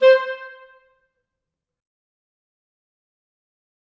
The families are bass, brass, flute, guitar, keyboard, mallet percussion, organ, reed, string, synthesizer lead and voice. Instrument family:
reed